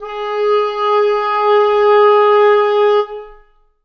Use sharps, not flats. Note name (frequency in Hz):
G#4 (415.3 Hz)